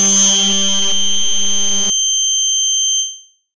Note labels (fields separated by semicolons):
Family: bass; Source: synthesizer; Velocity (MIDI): 127; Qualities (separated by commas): bright, distorted